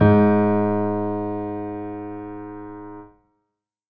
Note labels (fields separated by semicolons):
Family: keyboard; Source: acoustic; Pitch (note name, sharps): G#2; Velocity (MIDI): 75; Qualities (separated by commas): reverb